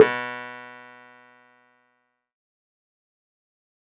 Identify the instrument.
electronic keyboard